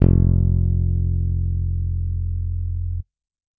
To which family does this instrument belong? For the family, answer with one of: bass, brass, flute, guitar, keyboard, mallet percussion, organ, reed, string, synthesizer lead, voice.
bass